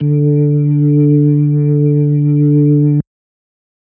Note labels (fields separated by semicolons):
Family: organ; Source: electronic; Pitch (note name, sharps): D3; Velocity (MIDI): 75